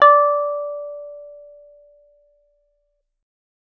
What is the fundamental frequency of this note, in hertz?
587.3 Hz